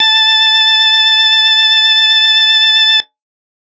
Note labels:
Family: organ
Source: electronic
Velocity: 75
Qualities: bright, distorted

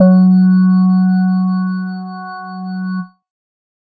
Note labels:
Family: organ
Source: electronic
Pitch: F#3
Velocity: 100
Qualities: dark

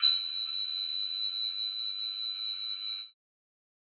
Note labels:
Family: flute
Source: acoustic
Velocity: 100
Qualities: bright

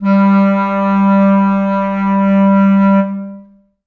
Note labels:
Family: reed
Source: acoustic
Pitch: G3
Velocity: 75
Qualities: long release, reverb

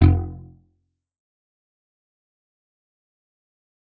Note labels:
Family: guitar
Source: electronic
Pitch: F1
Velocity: 25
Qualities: fast decay, percussive

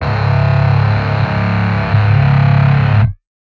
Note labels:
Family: guitar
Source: electronic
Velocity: 127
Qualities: bright, distorted

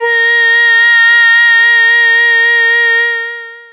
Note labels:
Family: voice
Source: synthesizer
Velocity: 25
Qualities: distorted, long release

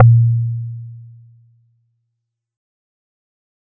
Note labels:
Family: mallet percussion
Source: acoustic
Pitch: A#2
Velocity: 75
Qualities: fast decay

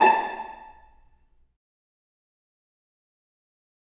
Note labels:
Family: string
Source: acoustic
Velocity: 100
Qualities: fast decay, percussive, reverb

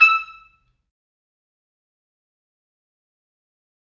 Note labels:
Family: brass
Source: acoustic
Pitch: E6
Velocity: 25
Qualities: fast decay, percussive, reverb

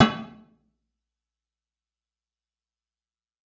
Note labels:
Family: guitar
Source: electronic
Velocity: 25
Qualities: fast decay, percussive, reverb

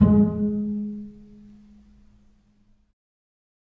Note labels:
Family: string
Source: acoustic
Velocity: 50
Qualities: dark, reverb

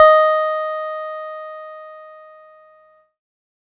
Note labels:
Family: keyboard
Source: electronic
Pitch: D#5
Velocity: 50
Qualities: distorted

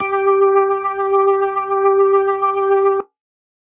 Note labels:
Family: organ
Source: electronic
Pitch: G4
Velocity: 50

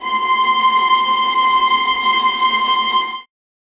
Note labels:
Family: string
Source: acoustic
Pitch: C6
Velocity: 75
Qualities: bright, non-linear envelope, reverb

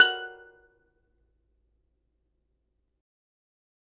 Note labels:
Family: mallet percussion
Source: acoustic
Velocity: 100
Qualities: percussive, reverb

